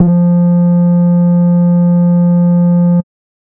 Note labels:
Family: bass; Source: synthesizer; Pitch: F3; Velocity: 25; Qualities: dark, distorted, tempo-synced

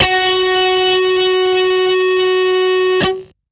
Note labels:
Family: guitar; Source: electronic; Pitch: F#4; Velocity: 127; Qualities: distorted

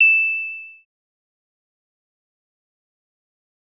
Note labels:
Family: synthesizer lead; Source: synthesizer; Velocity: 50; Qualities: bright, distorted, fast decay

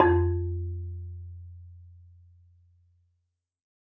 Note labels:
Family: mallet percussion; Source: acoustic; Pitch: F2; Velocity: 25; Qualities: dark, reverb

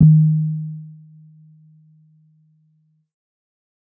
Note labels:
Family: keyboard; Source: electronic; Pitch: D#3; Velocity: 75; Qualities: dark

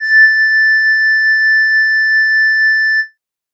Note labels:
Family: flute; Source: synthesizer; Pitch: A6; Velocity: 127; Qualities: distorted

